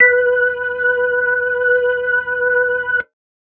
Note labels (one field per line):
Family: organ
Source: electronic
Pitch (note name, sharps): B4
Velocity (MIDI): 25